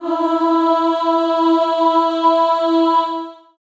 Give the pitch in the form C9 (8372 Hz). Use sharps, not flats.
E4 (329.6 Hz)